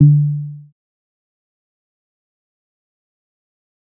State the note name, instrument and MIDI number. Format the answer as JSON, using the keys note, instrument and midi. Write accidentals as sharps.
{"note": "D3", "instrument": "synthesizer bass", "midi": 50}